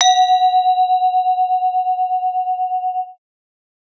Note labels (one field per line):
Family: mallet percussion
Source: acoustic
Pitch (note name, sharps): F#5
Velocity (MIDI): 50